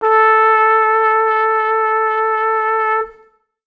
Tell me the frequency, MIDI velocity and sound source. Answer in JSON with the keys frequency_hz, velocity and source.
{"frequency_hz": 440, "velocity": 25, "source": "acoustic"}